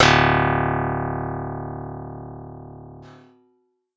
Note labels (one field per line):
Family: guitar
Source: synthesizer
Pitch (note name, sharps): D1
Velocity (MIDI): 75